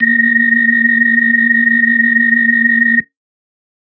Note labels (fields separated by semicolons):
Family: organ; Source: electronic; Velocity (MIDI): 100